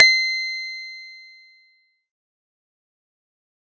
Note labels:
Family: keyboard; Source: electronic; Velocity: 25; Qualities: distorted, fast decay

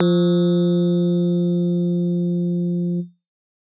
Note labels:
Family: keyboard; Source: acoustic; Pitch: F3; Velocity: 100

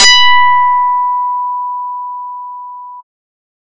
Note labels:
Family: bass; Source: synthesizer; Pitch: B5; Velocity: 127

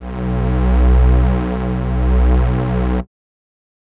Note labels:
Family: reed; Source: acoustic; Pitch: B1; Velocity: 100

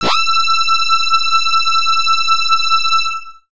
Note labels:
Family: bass; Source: synthesizer; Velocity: 127; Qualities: bright, distorted

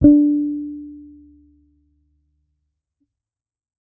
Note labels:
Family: bass; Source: electronic; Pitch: D4; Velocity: 25; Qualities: dark

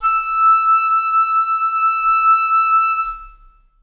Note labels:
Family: reed; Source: acoustic; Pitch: E6; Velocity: 25; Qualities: long release, reverb

